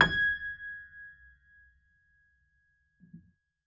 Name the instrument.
acoustic keyboard